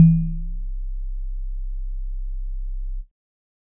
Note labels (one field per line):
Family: keyboard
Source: electronic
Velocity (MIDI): 127